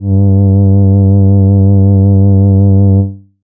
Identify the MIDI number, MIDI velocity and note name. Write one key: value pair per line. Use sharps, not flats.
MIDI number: 43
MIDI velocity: 25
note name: G2